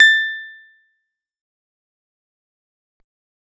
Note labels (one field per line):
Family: guitar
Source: acoustic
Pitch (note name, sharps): A6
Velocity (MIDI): 100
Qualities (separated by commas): fast decay, percussive